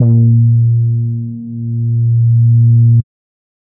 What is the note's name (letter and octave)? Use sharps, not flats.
A#2